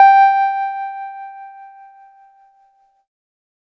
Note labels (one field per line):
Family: keyboard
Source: electronic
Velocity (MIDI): 50